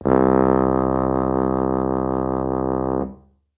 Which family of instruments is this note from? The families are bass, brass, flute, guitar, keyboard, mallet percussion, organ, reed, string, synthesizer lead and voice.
brass